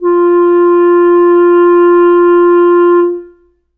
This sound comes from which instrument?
acoustic reed instrument